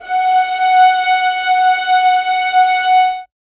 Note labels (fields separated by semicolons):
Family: string; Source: acoustic; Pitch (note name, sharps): F#5; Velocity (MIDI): 25; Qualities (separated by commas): reverb